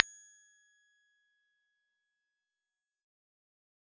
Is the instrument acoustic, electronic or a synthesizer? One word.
synthesizer